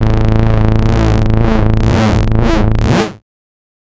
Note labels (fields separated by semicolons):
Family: bass; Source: synthesizer; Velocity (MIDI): 75; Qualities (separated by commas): distorted, non-linear envelope